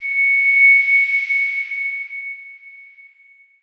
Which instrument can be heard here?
electronic mallet percussion instrument